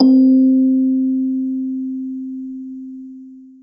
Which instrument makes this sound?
acoustic mallet percussion instrument